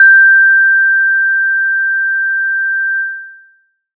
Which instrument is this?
acoustic mallet percussion instrument